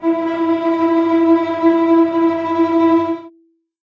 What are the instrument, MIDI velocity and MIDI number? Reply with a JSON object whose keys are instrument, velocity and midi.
{"instrument": "acoustic string instrument", "velocity": 25, "midi": 64}